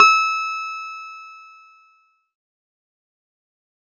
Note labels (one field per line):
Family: keyboard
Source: electronic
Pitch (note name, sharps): E6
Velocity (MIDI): 127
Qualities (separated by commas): distorted, fast decay